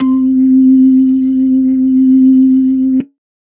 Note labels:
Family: organ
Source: electronic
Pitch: C4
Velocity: 25

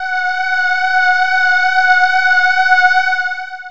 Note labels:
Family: voice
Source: synthesizer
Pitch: F#5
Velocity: 127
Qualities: distorted, long release

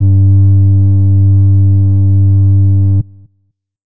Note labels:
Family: flute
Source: acoustic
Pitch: G2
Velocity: 100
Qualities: dark

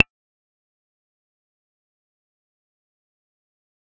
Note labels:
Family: bass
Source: synthesizer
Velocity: 100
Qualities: fast decay, percussive

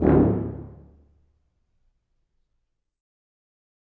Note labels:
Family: brass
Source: acoustic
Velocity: 127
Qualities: dark, reverb

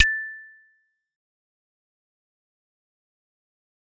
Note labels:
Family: mallet percussion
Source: acoustic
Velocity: 50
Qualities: fast decay, percussive

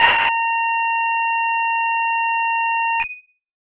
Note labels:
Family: guitar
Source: electronic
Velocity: 75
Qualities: bright, distorted

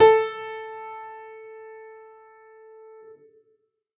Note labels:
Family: keyboard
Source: acoustic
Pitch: A4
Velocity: 100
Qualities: reverb

